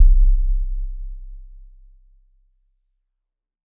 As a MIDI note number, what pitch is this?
24